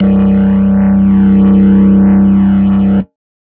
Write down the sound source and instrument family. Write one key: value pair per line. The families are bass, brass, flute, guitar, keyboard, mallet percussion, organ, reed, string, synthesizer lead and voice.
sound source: electronic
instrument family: organ